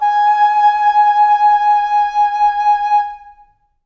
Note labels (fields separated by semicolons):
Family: flute; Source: acoustic; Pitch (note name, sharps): G#5; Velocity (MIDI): 100; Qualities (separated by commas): reverb